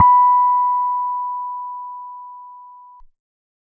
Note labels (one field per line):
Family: keyboard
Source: electronic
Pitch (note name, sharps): B5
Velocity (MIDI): 75